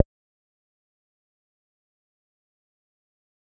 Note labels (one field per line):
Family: bass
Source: synthesizer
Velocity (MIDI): 50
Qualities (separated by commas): fast decay, percussive